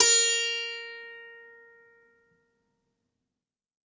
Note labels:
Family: guitar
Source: acoustic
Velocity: 100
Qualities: bright

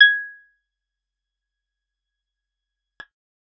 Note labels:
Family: guitar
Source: acoustic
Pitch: G#6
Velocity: 25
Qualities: fast decay, percussive

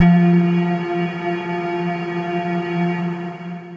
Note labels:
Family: guitar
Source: electronic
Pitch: F3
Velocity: 50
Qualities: long release

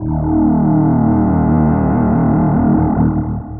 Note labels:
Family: voice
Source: synthesizer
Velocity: 100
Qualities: distorted, long release

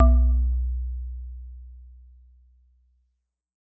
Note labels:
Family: mallet percussion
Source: acoustic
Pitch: B1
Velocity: 100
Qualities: dark, reverb

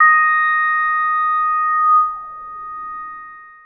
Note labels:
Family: synthesizer lead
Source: synthesizer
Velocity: 50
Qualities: long release

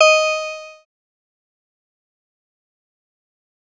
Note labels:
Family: synthesizer lead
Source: synthesizer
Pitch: D#5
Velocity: 75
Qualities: distorted, fast decay

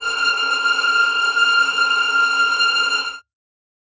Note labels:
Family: string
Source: acoustic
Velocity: 25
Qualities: bright, non-linear envelope, reverb

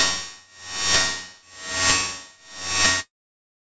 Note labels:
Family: guitar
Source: electronic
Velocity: 25

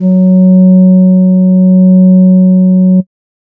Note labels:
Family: flute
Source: synthesizer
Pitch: F#3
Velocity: 25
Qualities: dark

